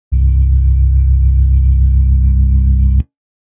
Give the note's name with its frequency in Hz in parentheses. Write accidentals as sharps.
C1 (32.7 Hz)